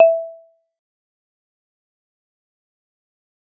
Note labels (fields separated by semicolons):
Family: mallet percussion; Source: acoustic; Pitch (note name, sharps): E5; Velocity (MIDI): 25; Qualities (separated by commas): dark, fast decay, percussive, reverb